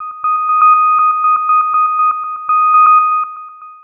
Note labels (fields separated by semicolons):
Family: synthesizer lead; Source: synthesizer; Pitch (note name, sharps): D#6; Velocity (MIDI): 127; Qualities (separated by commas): long release, tempo-synced